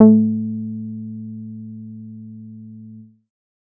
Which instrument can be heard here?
synthesizer bass